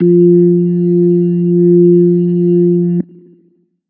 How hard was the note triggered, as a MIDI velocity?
100